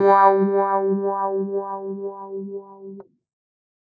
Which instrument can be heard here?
electronic keyboard